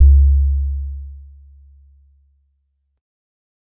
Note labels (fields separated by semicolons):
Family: mallet percussion; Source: acoustic; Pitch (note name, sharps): C#2; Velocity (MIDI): 25; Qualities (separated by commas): dark, non-linear envelope